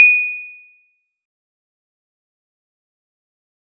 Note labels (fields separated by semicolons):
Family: mallet percussion; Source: acoustic; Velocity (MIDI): 25; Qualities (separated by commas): bright, fast decay, percussive